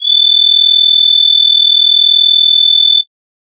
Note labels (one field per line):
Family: flute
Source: synthesizer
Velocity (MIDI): 100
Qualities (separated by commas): bright